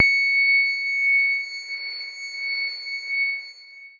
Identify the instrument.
electronic keyboard